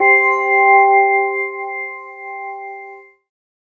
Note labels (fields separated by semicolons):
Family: keyboard; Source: synthesizer; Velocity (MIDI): 25